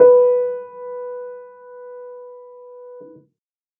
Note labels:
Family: keyboard; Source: acoustic; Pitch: B4; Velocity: 25; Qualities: reverb

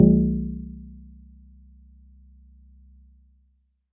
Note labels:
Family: mallet percussion; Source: acoustic; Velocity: 25

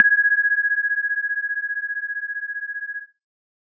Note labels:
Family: synthesizer lead; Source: synthesizer; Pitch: G#6; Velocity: 50

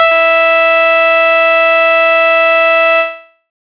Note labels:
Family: bass; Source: synthesizer; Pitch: E5; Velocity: 50; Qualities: bright, distorted

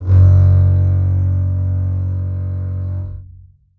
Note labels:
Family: string; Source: acoustic; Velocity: 127; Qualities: long release, reverb

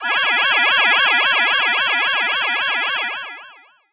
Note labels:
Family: voice; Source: synthesizer; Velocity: 100; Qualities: bright, distorted, long release

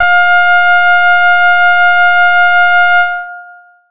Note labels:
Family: keyboard; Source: electronic; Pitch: F5; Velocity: 50; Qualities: distorted, long release

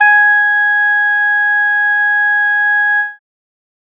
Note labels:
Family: reed; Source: acoustic; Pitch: G#5; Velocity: 127; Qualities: bright

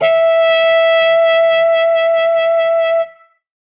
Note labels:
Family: brass; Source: acoustic; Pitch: E5; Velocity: 25

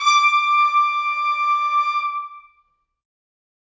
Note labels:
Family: brass; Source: acoustic; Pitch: D6; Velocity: 127; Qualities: reverb

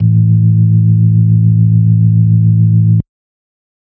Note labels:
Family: organ; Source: electronic; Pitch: A1; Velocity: 127; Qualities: dark

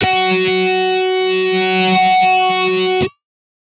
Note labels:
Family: guitar; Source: synthesizer; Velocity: 75; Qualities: distorted

